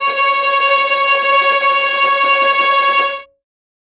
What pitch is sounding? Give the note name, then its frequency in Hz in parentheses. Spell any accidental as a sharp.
C#5 (554.4 Hz)